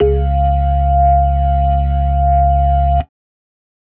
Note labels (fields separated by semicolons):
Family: organ; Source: electronic; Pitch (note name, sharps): C#2; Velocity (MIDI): 100